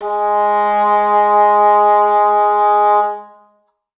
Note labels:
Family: reed; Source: acoustic; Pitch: G#3; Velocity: 25; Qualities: reverb

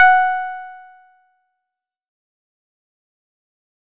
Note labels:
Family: guitar; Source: synthesizer; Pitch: F#5; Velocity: 127; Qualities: fast decay

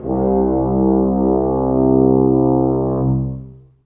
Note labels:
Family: brass; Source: acoustic; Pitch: C2; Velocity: 25; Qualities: dark, long release, reverb

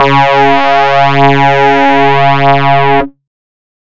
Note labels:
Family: bass; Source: synthesizer; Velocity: 100; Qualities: bright, distorted

